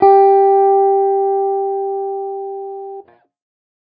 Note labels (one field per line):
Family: guitar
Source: electronic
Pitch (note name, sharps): G4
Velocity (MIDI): 75